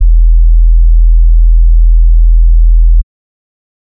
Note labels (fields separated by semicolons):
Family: bass; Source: synthesizer; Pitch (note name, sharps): E1; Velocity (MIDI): 75; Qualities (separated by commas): dark